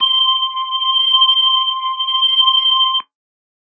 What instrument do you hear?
electronic organ